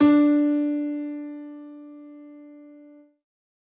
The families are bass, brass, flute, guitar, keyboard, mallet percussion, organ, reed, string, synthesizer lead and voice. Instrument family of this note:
keyboard